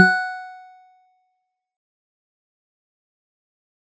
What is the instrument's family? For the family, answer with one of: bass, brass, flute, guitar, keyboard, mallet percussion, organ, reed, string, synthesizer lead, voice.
mallet percussion